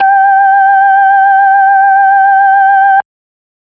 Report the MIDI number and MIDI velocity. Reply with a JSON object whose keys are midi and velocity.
{"midi": 79, "velocity": 50}